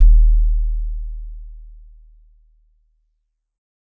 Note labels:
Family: mallet percussion; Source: acoustic; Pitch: D#1; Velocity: 50; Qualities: dark, non-linear envelope

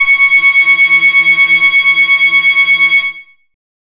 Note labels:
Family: bass; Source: synthesizer; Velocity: 127; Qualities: bright, distorted

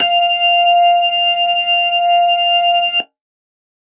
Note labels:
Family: organ; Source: electronic; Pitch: F5; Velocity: 127

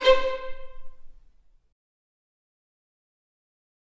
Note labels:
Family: string; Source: acoustic; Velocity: 75; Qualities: fast decay, reverb

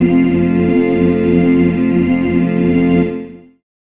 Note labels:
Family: organ; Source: electronic; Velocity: 50; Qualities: long release, reverb

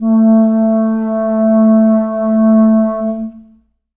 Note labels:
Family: reed; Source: acoustic; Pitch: A3; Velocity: 50; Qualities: dark, long release, reverb

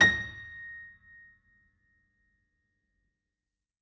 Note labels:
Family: keyboard; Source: acoustic; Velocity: 127

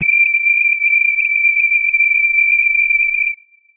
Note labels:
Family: guitar; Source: electronic; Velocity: 127

